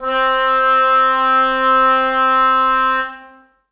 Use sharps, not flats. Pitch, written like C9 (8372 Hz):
C4 (261.6 Hz)